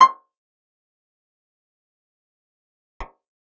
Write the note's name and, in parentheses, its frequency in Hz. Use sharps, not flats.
C6 (1047 Hz)